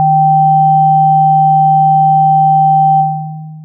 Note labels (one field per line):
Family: synthesizer lead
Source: synthesizer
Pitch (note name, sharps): D#3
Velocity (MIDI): 127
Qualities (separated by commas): long release